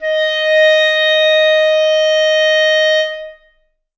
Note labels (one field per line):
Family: reed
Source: acoustic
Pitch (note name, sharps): D#5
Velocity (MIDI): 127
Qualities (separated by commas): reverb